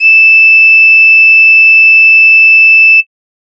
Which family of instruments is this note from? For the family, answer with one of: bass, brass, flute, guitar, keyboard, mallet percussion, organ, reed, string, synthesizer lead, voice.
flute